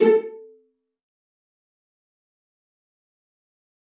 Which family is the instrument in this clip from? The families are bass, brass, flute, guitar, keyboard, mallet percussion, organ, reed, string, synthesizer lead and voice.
string